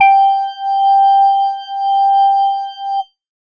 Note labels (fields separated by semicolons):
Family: organ; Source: electronic; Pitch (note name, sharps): G5; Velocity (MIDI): 100